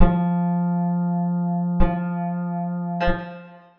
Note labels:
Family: guitar; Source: acoustic; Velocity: 100; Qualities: percussive, reverb

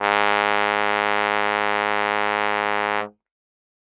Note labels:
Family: brass; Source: acoustic; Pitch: G#2; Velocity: 100

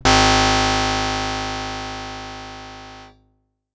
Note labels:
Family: guitar; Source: acoustic; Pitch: G#1; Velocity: 127; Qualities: bright

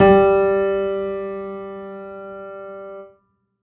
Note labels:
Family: keyboard; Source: acoustic; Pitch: G3; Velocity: 75; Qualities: reverb

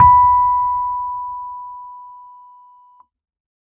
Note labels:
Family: keyboard; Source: electronic; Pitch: B5; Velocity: 100

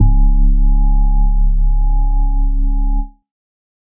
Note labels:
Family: organ; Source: electronic; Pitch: C#1; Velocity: 127; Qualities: dark

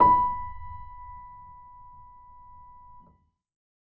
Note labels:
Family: keyboard; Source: acoustic; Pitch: B5; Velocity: 25; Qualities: reverb

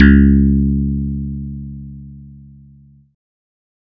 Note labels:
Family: bass; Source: synthesizer; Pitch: C#2; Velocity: 50

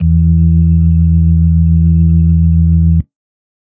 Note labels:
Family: organ; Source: electronic; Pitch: E2; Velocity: 100; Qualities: dark

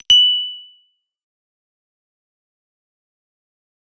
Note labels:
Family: bass; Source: synthesizer; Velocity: 50; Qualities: bright, distorted, fast decay

